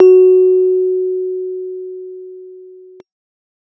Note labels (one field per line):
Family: keyboard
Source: electronic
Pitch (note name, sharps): F#4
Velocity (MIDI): 75